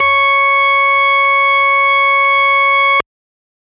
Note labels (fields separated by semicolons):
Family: organ; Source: electronic; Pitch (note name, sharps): C#5; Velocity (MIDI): 25